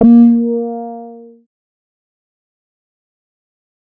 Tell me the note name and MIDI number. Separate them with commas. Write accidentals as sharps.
A#3, 58